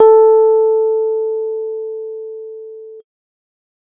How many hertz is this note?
440 Hz